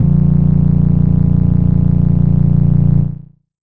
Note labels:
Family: synthesizer lead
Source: synthesizer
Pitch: A#0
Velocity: 127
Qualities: distorted, multiphonic, non-linear envelope

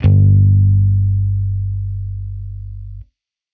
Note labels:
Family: bass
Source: electronic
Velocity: 127

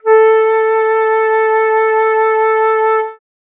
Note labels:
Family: flute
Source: acoustic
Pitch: A4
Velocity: 100

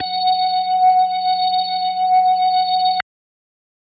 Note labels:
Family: organ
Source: electronic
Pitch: F#5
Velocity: 127

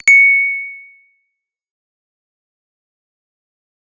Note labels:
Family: bass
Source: synthesizer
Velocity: 100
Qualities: distorted, fast decay

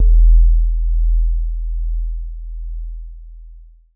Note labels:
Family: keyboard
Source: electronic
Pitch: E1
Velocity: 127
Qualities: dark, long release

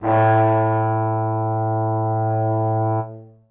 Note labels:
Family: brass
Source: acoustic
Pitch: A2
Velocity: 25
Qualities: bright, reverb

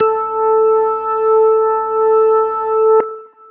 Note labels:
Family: organ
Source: electronic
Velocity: 50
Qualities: long release

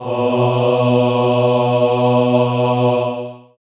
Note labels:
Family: voice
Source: acoustic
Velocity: 75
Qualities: reverb

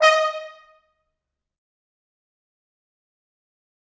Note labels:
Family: brass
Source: acoustic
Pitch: D#5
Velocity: 127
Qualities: bright, fast decay, percussive, reverb

